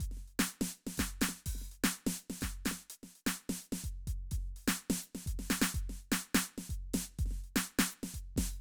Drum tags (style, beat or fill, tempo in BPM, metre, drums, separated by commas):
Latin, beat, 125 BPM, 3/4, closed hi-hat, open hi-hat, hi-hat pedal, snare, kick